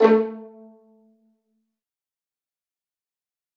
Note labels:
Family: string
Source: acoustic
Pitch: A3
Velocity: 127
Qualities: fast decay, percussive, reverb

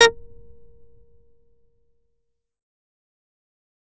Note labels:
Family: bass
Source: synthesizer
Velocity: 50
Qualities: distorted, fast decay, percussive

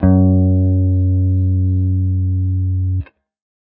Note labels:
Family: guitar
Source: electronic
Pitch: F#2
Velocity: 100

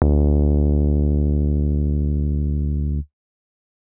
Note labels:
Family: keyboard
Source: electronic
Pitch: D2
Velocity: 100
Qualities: distorted

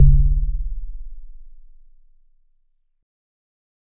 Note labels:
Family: organ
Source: electronic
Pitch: C#0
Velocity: 25

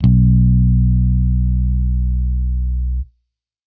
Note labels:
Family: bass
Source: electronic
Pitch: B1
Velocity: 75

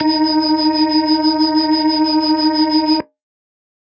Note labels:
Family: organ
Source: electronic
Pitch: D#4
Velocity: 127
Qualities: bright

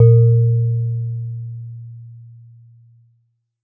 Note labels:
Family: mallet percussion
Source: acoustic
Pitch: A#2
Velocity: 25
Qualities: dark

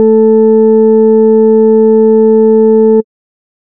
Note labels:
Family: bass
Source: synthesizer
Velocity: 25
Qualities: distorted

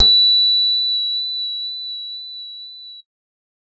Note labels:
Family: bass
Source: synthesizer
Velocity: 127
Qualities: bright, reverb

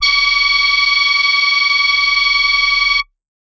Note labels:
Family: voice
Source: synthesizer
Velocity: 100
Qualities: bright, multiphonic

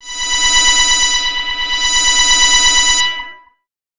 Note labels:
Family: bass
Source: synthesizer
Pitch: B5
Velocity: 100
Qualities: bright, distorted, tempo-synced

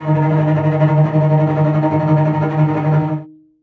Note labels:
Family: string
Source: acoustic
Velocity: 100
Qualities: non-linear envelope, reverb

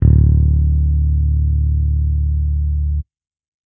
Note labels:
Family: bass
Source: electronic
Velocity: 100

